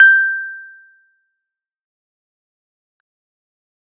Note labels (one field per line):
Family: keyboard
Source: electronic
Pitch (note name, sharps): G6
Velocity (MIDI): 127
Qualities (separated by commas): fast decay, percussive